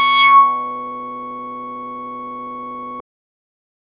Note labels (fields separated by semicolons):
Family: bass; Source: synthesizer; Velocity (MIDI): 127; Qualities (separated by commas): distorted